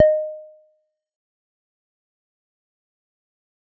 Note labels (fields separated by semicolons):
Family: bass; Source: synthesizer; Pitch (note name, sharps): D#5; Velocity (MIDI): 50; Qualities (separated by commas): fast decay, percussive